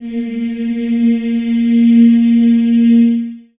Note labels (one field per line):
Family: voice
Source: acoustic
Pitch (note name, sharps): A#3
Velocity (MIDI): 50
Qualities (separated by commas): long release, reverb